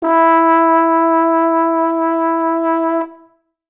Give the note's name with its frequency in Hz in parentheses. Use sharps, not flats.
E4 (329.6 Hz)